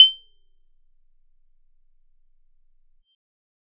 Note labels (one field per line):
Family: bass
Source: synthesizer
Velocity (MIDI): 50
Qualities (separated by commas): bright, percussive